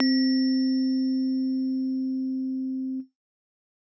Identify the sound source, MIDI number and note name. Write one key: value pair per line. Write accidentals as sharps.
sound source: acoustic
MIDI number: 60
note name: C4